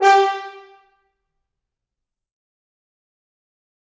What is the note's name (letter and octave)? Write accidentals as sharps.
G4